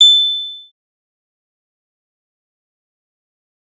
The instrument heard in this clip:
synthesizer bass